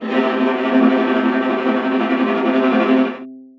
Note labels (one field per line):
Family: string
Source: acoustic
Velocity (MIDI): 100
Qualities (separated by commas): long release, non-linear envelope, reverb